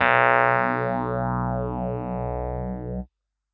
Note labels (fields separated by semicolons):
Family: keyboard; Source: electronic; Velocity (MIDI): 127; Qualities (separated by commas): distorted